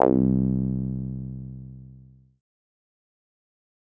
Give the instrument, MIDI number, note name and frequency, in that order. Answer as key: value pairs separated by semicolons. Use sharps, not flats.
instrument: synthesizer lead; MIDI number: 36; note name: C2; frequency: 65.41 Hz